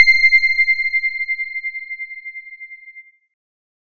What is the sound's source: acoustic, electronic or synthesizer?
electronic